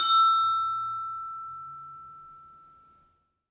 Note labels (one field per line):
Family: mallet percussion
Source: acoustic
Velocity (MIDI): 50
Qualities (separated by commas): bright, reverb